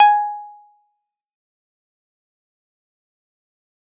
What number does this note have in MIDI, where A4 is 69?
80